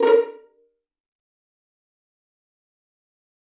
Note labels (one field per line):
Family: string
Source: acoustic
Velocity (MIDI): 75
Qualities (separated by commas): fast decay, percussive, reverb